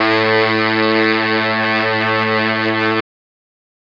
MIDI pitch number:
45